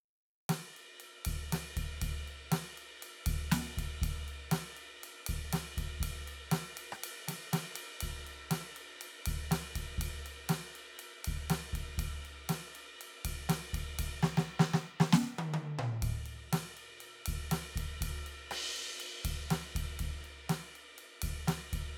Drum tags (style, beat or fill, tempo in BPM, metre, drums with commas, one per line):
rock
beat
120 BPM
4/4
ride, snare, cross-stick, high tom, mid tom, kick